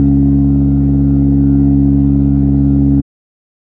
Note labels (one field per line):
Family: organ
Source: electronic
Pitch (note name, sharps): C#2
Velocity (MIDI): 75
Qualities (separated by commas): dark